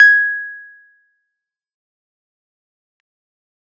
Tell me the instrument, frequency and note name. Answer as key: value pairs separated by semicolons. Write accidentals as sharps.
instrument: electronic keyboard; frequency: 1661 Hz; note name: G#6